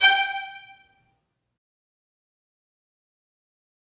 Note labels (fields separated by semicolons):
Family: string; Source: acoustic; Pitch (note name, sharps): G5; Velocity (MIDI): 50; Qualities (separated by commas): fast decay, percussive, reverb